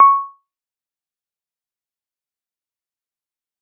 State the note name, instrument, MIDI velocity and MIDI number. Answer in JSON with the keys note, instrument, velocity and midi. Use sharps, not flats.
{"note": "C#6", "instrument": "electronic mallet percussion instrument", "velocity": 100, "midi": 85}